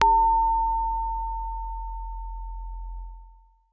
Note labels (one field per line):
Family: keyboard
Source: acoustic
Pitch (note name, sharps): F1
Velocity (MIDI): 100